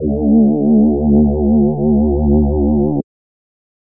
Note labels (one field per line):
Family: voice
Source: synthesizer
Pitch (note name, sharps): D2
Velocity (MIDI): 75